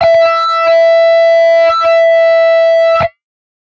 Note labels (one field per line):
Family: guitar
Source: synthesizer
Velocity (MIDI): 25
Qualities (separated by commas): bright, distorted